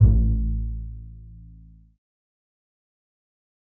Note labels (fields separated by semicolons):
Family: string; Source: acoustic; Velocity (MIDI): 50; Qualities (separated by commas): dark, fast decay, reverb